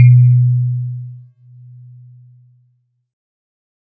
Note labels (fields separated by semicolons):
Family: keyboard; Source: synthesizer; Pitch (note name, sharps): B2; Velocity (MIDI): 75